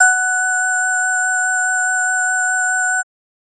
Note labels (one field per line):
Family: organ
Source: electronic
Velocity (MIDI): 127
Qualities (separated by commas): multiphonic